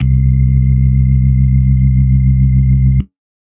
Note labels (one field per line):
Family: organ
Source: electronic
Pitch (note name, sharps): C2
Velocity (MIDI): 75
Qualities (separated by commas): dark, reverb